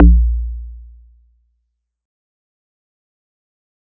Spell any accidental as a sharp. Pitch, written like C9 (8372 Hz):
A#1 (58.27 Hz)